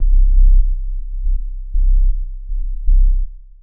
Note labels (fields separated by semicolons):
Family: synthesizer lead; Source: synthesizer; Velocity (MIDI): 50; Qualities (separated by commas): dark, long release, tempo-synced